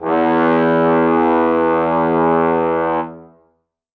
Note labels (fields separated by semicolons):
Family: brass; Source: acoustic; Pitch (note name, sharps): E2; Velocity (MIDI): 75; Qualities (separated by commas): reverb